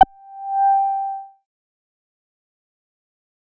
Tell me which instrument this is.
synthesizer bass